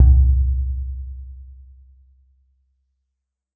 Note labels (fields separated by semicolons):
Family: mallet percussion; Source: acoustic; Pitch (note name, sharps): C2; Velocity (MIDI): 127; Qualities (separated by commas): dark, reverb